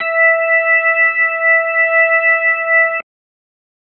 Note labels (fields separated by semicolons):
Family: organ; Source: electronic; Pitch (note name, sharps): E5; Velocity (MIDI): 100